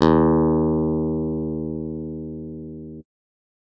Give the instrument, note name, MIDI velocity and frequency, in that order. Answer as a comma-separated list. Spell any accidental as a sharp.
electronic keyboard, D#2, 100, 77.78 Hz